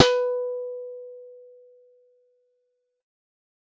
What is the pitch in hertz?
493.9 Hz